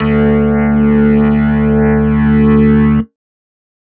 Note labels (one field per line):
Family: organ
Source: electronic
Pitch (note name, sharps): D2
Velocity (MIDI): 50